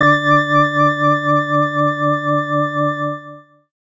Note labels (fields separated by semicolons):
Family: organ; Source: electronic; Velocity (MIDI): 127; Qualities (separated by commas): distorted